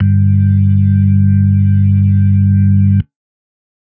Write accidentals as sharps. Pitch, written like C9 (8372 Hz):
G2 (98 Hz)